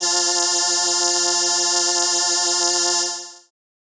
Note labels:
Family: keyboard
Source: synthesizer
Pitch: F3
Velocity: 25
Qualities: bright

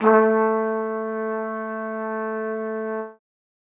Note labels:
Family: brass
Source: acoustic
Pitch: A3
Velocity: 25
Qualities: reverb

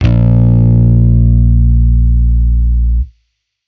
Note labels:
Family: bass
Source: electronic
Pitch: A#1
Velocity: 75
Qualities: distorted

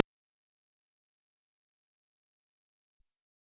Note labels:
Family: bass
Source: synthesizer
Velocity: 25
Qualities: fast decay, percussive

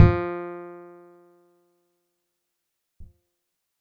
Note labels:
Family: guitar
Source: acoustic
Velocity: 75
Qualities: percussive

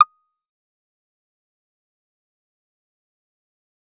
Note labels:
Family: bass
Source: synthesizer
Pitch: D#6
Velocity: 100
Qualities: fast decay, percussive

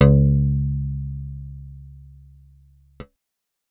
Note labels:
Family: bass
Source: synthesizer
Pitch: C#2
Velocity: 127

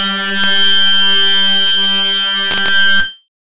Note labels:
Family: bass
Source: synthesizer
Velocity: 100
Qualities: bright, distorted

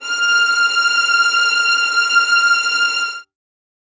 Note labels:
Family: string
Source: acoustic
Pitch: F6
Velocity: 100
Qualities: reverb

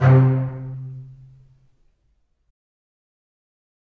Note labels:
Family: string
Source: acoustic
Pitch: C3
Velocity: 50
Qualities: fast decay, reverb

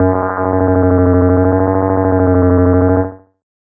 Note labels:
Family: bass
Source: synthesizer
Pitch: F#2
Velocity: 75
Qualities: distorted, tempo-synced

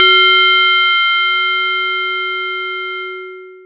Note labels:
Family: mallet percussion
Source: acoustic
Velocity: 75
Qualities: distorted, long release

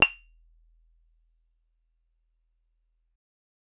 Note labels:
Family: guitar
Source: acoustic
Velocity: 50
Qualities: percussive

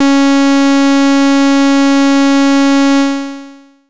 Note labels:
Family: bass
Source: synthesizer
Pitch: C#4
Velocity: 75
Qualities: bright, distorted, long release

